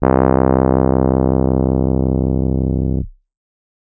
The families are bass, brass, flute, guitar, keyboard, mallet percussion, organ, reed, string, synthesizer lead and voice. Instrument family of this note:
keyboard